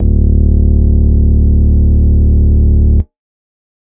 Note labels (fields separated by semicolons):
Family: organ; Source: electronic; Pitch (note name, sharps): D1; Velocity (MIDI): 50; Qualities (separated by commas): distorted